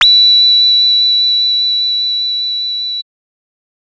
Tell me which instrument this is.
synthesizer bass